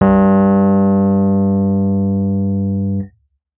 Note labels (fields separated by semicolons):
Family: keyboard; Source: electronic; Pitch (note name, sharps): G2; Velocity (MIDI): 100; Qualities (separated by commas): distorted